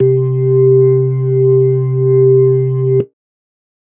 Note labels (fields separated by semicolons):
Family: keyboard; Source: electronic; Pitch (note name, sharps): C3; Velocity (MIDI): 75